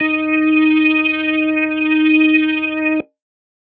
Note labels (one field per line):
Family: organ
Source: electronic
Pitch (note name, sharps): D#4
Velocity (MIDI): 127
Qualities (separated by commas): distorted